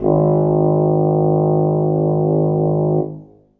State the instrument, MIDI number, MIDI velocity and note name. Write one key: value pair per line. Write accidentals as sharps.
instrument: acoustic brass instrument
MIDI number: 32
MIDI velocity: 50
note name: G#1